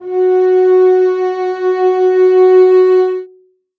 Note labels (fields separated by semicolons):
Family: string; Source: acoustic; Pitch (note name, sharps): F#4; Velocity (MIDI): 75; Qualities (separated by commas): reverb